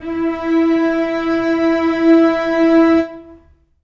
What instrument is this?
acoustic string instrument